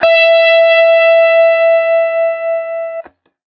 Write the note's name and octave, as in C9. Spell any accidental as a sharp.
E5